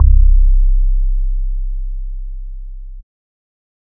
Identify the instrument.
synthesizer bass